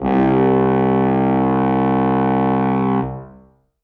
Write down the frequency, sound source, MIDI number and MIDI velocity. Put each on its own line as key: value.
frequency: 65.41 Hz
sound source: acoustic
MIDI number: 36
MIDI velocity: 100